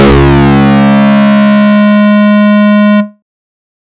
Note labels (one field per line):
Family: bass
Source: synthesizer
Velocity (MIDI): 100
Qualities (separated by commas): bright, distorted